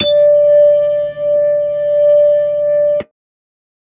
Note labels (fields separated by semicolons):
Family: organ; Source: electronic; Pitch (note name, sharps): D5; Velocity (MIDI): 75